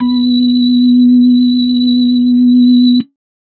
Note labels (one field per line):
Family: organ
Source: electronic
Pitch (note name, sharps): B3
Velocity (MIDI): 25